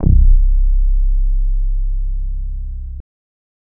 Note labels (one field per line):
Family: bass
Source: synthesizer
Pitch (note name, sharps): C1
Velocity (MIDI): 25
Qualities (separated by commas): dark, distorted